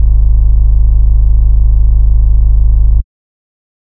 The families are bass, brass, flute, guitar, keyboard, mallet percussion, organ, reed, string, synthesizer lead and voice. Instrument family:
bass